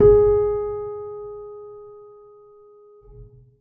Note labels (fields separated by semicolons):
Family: keyboard; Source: acoustic; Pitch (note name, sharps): G#4; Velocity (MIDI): 50; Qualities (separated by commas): dark, reverb